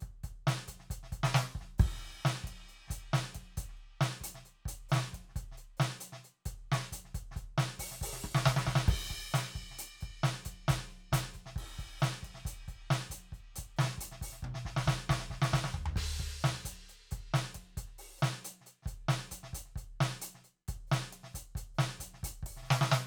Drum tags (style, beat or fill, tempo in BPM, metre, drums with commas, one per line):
rock
beat
135 BPM
4/4
crash, closed hi-hat, open hi-hat, hi-hat pedal, snare, cross-stick, high tom, floor tom, kick